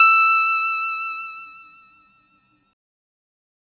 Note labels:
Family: keyboard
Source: synthesizer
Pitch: E6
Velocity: 75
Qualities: bright

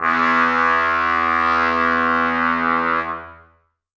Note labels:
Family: brass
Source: acoustic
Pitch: E2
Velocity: 100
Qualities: bright, reverb

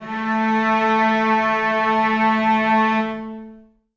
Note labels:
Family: string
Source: acoustic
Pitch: A3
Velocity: 75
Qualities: long release, reverb

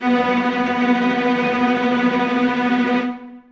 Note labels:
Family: string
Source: acoustic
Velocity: 127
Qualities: non-linear envelope, reverb

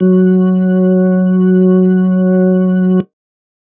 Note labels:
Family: organ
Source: electronic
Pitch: F#3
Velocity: 100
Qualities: dark

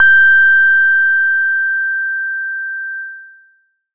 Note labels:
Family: bass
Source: synthesizer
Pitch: G6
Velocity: 25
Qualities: distorted

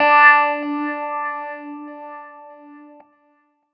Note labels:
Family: keyboard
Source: electronic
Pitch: D4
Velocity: 75

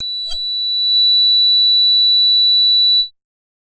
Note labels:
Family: bass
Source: synthesizer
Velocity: 100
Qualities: multiphonic

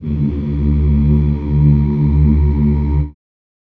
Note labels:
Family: voice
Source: acoustic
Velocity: 25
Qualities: dark, reverb

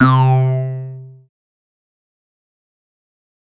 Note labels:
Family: bass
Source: synthesizer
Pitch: C3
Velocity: 25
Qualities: distorted, fast decay

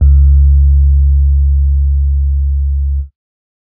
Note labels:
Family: keyboard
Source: electronic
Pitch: C#2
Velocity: 25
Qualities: dark

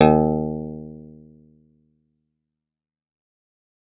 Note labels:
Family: guitar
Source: acoustic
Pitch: D#2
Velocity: 50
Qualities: fast decay, reverb

